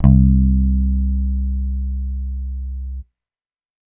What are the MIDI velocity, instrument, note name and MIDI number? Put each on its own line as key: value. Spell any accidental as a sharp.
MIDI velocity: 25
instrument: electronic bass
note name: C2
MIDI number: 36